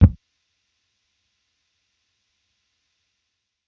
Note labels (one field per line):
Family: bass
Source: electronic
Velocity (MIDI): 25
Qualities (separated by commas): percussive